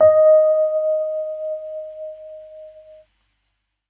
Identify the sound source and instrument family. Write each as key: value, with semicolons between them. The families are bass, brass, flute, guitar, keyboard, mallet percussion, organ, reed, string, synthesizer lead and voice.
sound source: electronic; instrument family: keyboard